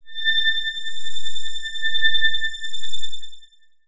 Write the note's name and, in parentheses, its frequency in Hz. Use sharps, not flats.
A6 (1760 Hz)